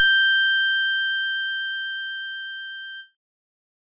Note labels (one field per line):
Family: organ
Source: electronic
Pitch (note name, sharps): G6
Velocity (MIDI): 75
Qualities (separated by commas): bright